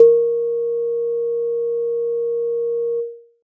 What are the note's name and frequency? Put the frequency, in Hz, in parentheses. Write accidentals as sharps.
A#4 (466.2 Hz)